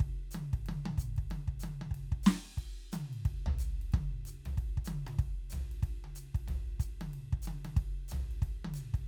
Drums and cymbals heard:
crash, ride, hi-hat pedal, snare, high tom, floor tom and kick